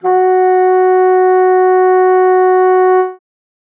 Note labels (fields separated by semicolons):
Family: reed; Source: acoustic; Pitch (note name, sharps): F#4; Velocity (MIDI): 50